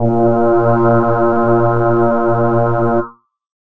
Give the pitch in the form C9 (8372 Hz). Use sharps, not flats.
A#2 (116.5 Hz)